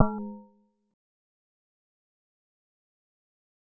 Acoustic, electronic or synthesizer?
synthesizer